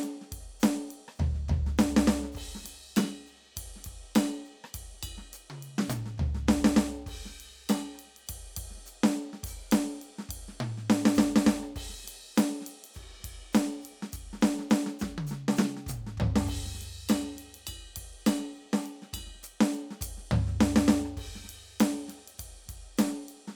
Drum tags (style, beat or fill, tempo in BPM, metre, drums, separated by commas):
New Orleans funk, beat, 102 BPM, 4/4, crash, ride, ride bell, hi-hat pedal, snare, cross-stick, high tom, mid tom, floor tom, kick